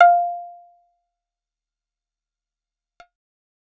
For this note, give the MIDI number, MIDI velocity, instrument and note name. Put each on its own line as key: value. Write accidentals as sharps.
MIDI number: 77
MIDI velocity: 100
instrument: acoustic guitar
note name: F5